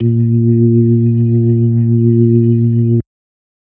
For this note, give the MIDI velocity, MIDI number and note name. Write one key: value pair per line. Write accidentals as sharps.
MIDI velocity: 75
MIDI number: 46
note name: A#2